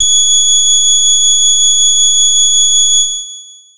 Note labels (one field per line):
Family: keyboard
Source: electronic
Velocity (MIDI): 127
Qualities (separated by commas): bright, distorted, long release